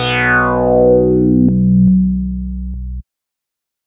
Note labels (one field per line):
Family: bass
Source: synthesizer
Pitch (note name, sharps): B1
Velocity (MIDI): 50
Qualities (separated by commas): distorted